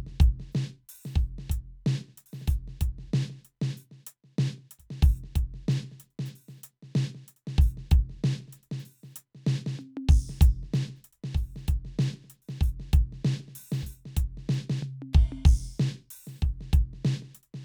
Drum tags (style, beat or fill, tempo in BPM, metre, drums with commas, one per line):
rock
beat
95 BPM
4/4
crash, ride, closed hi-hat, open hi-hat, hi-hat pedal, snare, high tom, floor tom, kick